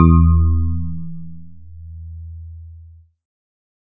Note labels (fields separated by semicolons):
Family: keyboard; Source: electronic; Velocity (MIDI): 127